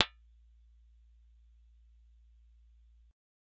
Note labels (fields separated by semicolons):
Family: bass; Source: synthesizer; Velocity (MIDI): 25; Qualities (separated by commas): percussive